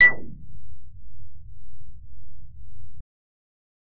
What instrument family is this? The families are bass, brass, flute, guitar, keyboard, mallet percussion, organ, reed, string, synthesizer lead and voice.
bass